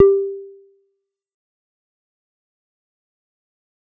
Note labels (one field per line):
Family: bass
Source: synthesizer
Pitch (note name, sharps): G4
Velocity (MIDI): 25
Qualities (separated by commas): fast decay, percussive